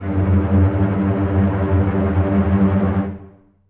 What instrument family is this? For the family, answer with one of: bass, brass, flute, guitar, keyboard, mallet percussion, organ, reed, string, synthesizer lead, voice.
string